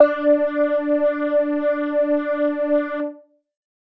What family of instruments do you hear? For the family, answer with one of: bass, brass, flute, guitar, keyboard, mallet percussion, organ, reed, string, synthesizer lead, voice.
keyboard